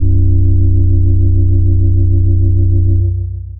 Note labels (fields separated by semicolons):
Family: mallet percussion; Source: electronic; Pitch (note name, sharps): B-1; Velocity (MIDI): 50; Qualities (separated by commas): long release